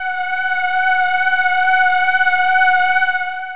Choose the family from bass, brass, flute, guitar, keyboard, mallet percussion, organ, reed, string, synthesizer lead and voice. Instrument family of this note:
voice